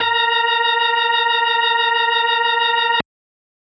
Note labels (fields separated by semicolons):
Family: organ; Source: electronic; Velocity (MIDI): 50